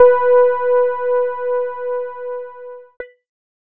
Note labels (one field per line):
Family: keyboard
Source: electronic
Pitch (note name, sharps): B4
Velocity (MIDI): 50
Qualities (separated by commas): distorted